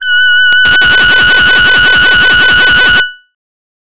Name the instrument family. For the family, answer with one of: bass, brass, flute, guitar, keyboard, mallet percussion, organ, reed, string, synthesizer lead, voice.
voice